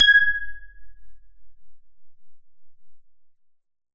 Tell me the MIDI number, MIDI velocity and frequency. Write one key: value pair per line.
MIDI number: 92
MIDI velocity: 100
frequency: 1661 Hz